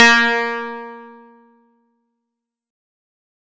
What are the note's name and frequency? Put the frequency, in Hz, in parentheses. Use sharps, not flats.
A#3 (233.1 Hz)